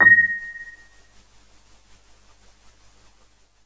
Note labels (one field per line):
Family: keyboard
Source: electronic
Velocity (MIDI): 25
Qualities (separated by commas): percussive